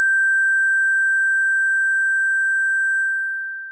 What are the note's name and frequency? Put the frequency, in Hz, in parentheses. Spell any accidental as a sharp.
G6 (1568 Hz)